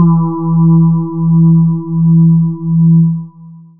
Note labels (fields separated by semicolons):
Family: voice; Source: synthesizer; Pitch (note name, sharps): E3; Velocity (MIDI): 50; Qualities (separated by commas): dark, long release